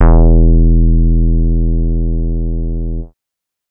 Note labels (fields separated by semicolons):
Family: bass; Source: synthesizer; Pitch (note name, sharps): E1; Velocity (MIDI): 25; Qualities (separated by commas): dark